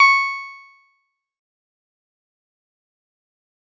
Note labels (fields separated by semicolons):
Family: guitar; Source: synthesizer; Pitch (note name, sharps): C#6; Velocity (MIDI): 100; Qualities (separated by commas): fast decay, percussive